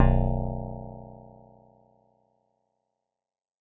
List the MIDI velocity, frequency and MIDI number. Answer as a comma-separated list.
75, 30.87 Hz, 23